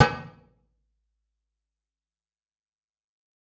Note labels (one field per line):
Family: guitar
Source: electronic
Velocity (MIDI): 75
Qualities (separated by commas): fast decay, percussive, reverb